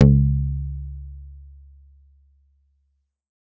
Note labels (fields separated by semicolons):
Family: guitar; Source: electronic; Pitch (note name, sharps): C#2; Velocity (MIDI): 100